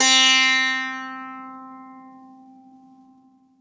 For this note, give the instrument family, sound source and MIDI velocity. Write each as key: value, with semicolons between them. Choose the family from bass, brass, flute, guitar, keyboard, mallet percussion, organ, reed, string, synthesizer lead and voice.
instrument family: guitar; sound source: acoustic; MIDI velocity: 75